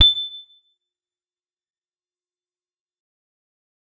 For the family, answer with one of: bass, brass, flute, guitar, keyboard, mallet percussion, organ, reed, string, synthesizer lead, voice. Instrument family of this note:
guitar